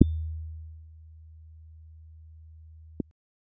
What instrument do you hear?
electronic keyboard